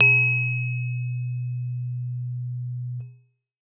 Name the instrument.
acoustic keyboard